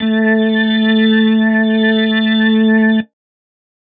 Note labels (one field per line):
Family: keyboard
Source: electronic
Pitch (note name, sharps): A3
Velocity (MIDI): 50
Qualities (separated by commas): distorted